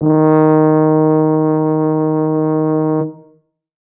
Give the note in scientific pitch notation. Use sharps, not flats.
D#3